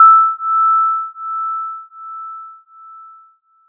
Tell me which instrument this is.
electronic mallet percussion instrument